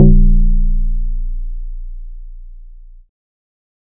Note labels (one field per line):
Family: bass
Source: synthesizer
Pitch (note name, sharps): A#0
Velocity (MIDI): 75